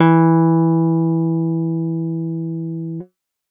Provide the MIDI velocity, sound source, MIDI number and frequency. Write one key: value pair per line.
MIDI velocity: 100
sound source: electronic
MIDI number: 52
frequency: 164.8 Hz